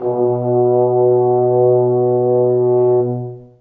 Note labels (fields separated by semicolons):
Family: brass; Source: acoustic; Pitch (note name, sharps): B2; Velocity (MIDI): 25; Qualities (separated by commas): dark, long release, reverb